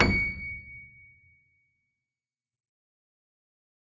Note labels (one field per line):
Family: keyboard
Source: acoustic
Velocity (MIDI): 100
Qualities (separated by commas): reverb